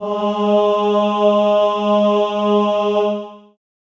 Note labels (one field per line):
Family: voice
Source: acoustic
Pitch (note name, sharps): G#3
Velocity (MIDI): 50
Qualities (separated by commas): reverb